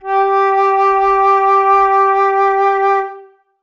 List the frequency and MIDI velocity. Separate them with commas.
392 Hz, 127